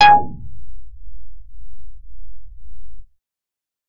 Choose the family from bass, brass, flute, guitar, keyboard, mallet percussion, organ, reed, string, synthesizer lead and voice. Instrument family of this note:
bass